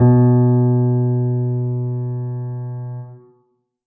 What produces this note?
acoustic keyboard